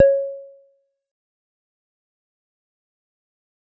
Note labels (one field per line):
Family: bass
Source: synthesizer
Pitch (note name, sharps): C#5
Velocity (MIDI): 25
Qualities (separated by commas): fast decay, percussive